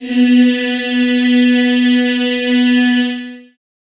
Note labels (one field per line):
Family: voice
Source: acoustic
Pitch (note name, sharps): B3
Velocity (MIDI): 100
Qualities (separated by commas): long release, reverb